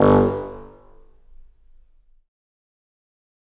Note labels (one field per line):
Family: reed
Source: acoustic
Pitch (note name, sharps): G1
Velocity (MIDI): 127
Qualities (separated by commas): fast decay, percussive, reverb